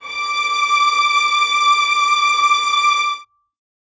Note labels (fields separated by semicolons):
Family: string; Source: acoustic; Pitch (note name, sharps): D6; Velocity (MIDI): 75; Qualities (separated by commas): reverb